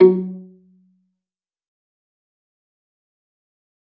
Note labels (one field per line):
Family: string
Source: acoustic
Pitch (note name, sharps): F#3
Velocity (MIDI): 25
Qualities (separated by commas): dark, fast decay, percussive, reverb